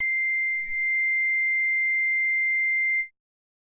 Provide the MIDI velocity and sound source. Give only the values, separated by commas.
50, synthesizer